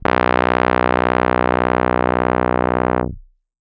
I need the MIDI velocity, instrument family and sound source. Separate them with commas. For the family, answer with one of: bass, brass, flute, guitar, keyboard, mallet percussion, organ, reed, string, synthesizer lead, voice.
127, keyboard, electronic